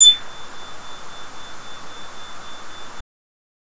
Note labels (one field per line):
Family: bass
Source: synthesizer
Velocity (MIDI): 25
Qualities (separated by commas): bright, distorted